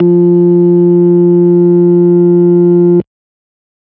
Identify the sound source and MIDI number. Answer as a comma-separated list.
electronic, 53